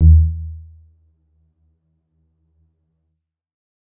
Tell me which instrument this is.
electronic keyboard